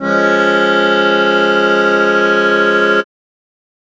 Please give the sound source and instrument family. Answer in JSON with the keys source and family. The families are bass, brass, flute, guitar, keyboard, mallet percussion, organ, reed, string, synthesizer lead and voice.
{"source": "acoustic", "family": "keyboard"}